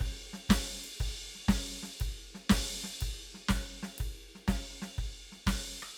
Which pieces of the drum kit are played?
ride, hi-hat pedal, snare, cross-stick and kick